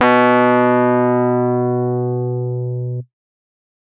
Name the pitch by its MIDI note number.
47